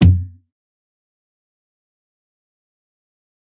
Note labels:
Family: guitar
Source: electronic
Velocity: 25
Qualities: distorted, fast decay, percussive

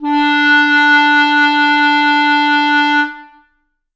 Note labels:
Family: reed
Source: acoustic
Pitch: D4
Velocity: 127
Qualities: reverb

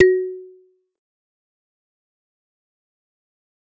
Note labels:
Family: mallet percussion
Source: acoustic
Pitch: F#4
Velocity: 75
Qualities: fast decay, percussive

